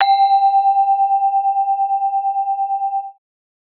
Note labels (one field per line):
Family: mallet percussion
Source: acoustic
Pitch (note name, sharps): G5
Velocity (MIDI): 50